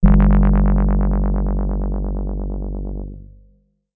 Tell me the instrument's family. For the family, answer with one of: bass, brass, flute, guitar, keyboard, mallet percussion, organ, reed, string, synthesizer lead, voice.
keyboard